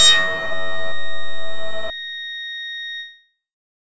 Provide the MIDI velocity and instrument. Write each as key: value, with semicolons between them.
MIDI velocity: 100; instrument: synthesizer bass